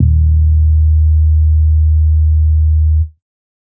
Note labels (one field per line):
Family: bass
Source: synthesizer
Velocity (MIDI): 25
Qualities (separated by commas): dark